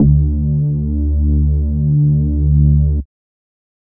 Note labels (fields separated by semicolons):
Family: bass; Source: synthesizer; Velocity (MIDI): 50